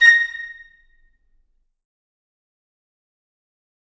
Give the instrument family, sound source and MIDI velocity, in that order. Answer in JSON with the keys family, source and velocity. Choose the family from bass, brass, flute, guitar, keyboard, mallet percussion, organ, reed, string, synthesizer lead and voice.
{"family": "reed", "source": "acoustic", "velocity": 100}